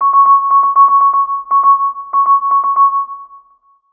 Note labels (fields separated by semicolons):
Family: mallet percussion; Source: synthesizer; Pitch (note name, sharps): C#6; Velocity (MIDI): 50; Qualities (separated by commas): long release, multiphonic, percussive, tempo-synced